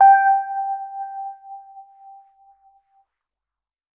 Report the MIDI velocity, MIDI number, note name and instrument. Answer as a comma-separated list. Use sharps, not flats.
75, 79, G5, electronic keyboard